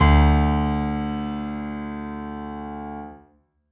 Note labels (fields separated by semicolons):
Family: keyboard; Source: acoustic; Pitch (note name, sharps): D2; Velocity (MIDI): 127; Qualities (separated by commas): reverb